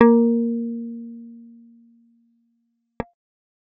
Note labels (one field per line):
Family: bass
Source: synthesizer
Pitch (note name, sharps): A#3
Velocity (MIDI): 75